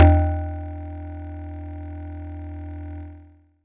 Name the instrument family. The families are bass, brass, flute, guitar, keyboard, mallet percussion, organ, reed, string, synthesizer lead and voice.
mallet percussion